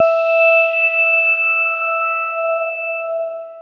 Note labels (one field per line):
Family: keyboard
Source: electronic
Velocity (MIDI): 50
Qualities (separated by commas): dark, long release